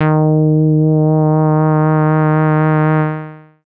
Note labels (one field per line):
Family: bass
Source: synthesizer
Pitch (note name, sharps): D#3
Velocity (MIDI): 50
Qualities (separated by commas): distorted, long release